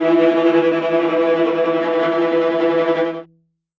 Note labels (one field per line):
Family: string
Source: acoustic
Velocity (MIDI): 127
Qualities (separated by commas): non-linear envelope, reverb